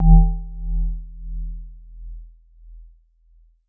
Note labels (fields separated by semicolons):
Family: mallet percussion; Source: acoustic; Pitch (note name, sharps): E1; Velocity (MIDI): 50; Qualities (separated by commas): dark, non-linear envelope